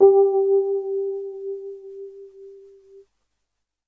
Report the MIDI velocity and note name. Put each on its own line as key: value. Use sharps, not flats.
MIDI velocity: 50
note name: G4